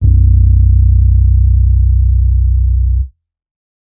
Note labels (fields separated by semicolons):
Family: bass; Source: electronic; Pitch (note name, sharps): B0; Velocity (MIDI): 127; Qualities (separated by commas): dark